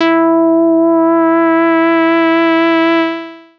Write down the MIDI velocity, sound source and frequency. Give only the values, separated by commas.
100, synthesizer, 329.6 Hz